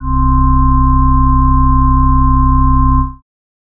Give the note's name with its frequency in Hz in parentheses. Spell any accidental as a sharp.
C1 (32.7 Hz)